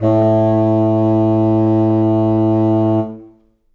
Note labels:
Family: reed; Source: acoustic; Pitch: A2; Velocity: 25; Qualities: reverb

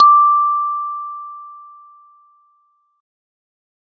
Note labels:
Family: keyboard; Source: electronic; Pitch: D6; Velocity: 25

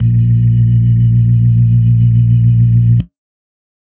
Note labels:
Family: organ; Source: electronic; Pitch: A#1; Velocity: 25; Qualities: dark, reverb

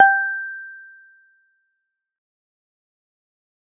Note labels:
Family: guitar; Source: synthesizer; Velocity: 50; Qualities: fast decay

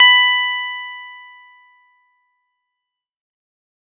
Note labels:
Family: keyboard; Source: electronic; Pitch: B5; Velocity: 100

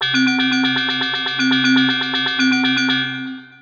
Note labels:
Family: mallet percussion; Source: synthesizer; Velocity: 75; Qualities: long release, multiphonic, tempo-synced

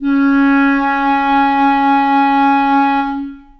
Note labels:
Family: reed; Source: acoustic; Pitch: C#4; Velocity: 50; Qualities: long release, reverb

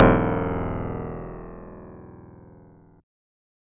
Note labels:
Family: synthesizer lead; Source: synthesizer; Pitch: E0; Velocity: 50; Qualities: bright, distorted

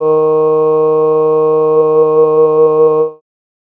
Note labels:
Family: voice; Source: synthesizer; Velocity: 75; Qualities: bright

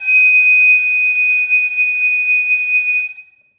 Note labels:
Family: flute; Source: acoustic; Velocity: 100; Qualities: bright, reverb

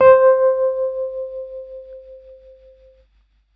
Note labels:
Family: keyboard; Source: electronic; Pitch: C5; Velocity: 75

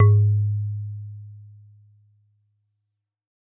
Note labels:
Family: mallet percussion; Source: acoustic; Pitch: G#2; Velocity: 75

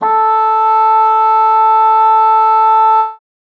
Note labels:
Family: reed; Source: acoustic; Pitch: A4; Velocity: 127

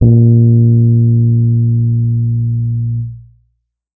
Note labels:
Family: keyboard; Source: electronic; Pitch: A#2; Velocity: 100; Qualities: dark

